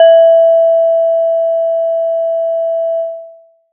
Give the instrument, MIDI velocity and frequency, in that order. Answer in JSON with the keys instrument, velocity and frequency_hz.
{"instrument": "acoustic mallet percussion instrument", "velocity": 100, "frequency_hz": 659.3}